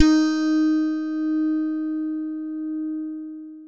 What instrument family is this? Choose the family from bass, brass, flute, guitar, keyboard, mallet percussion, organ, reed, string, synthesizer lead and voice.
guitar